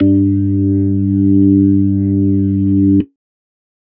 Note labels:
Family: organ; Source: electronic; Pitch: G2; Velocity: 127

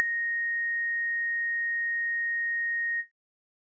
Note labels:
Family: keyboard; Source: electronic; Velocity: 100; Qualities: bright

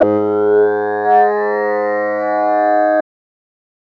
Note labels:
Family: voice; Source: synthesizer; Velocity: 25; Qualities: distorted

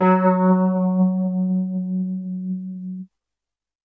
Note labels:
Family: keyboard; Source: electronic; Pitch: F#3; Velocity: 100

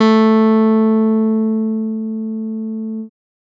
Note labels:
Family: bass; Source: synthesizer; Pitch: A3; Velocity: 127; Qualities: distorted

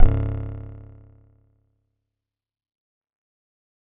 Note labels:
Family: guitar; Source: acoustic; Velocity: 100; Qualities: percussive

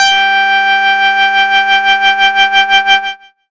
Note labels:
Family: bass; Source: synthesizer; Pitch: G5; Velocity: 75; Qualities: bright, distorted

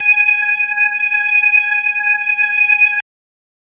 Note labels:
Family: organ; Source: electronic; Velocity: 100

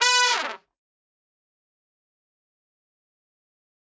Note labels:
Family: brass; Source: acoustic; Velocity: 127; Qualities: bright, fast decay, reverb

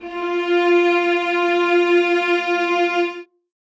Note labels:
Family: string; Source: acoustic; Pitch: F4; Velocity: 100; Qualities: reverb

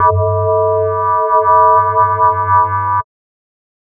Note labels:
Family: mallet percussion; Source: synthesizer; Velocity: 75; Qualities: multiphonic, non-linear envelope

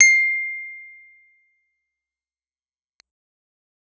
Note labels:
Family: keyboard; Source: electronic; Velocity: 100; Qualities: fast decay

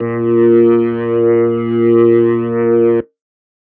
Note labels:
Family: organ; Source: electronic; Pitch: A#2; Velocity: 127; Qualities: distorted

